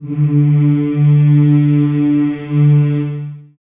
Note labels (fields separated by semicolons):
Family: voice; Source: acoustic; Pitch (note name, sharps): D3; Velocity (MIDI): 25; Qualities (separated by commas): dark, long release, reverb